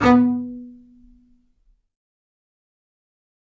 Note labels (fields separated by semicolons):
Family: string; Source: acoustic; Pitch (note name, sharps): B3; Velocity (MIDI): 100; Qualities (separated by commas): fast decay, reverb